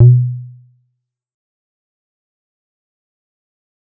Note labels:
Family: bass; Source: synthesizer; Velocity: 127; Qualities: fast decay, percussive

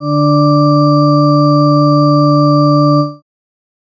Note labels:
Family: organ; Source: electronic; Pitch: D3; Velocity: 75

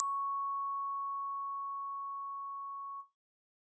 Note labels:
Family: keyboard; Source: acoustic; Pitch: C#6; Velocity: 127; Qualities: bright

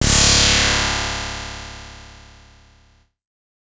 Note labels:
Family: bass; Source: synthesizer; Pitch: C#1; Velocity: 50; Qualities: bright, distorted

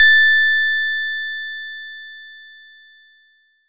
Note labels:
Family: bass; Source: synthesizer; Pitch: A6; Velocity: 50; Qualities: bright, distorted

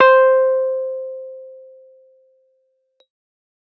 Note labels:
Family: keyboard; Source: electronic; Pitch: C5; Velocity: 127

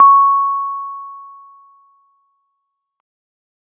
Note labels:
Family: keyboard; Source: electronic; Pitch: C#6; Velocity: 75

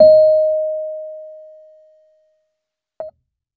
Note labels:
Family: keyboard; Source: electronic; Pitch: D#5; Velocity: 50

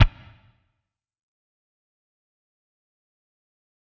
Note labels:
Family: guitar; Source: electronic; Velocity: 100; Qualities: distorted, fast decay, percussive

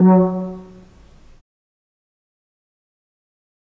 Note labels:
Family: flute; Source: acoustic; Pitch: F#3; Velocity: 50; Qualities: fast decay, reverb

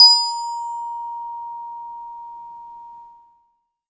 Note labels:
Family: mallet percussion; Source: acoustic; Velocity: 50; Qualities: reverb

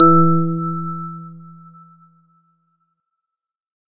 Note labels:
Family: organ; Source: electronic; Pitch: E3; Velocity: 75

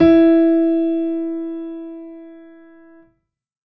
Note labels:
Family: keyboard; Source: acoustic; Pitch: E4; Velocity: 100; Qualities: reverb

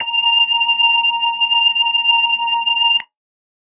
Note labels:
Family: organ; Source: electronic; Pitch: A#5; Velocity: 75; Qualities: distorted

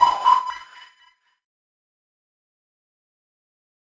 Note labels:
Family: keyboard; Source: electronic; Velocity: 100; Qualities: fast decay, non-linear envelope

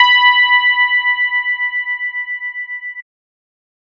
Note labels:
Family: bass; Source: synthesizer; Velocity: 75

